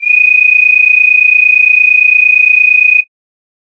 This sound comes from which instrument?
synthesizer flute